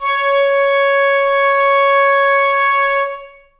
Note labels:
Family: flute; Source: acoustic; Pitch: C#5; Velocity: 127; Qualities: reverb

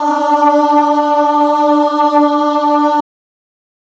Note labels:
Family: voice; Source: electronic; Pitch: D4; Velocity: 127

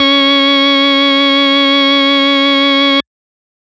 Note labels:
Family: organ; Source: electronic; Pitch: C#4; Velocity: 50; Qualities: distorted

